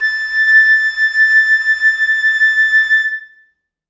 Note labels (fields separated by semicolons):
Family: flute; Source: acoustic; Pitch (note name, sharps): A6; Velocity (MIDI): 127; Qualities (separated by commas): reverb